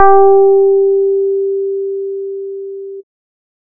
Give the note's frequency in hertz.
392 Hz